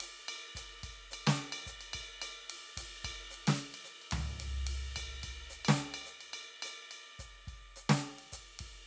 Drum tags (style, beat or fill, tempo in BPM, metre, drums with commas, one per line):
ijexá
beat
108 BPM
4/4
ride, ride bell, hi-hat pedal, snare, floor tom, kick